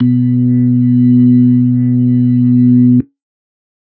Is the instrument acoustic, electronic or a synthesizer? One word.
electronic